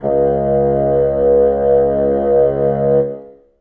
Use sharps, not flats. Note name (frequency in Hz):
C#2 (69.3 Hz)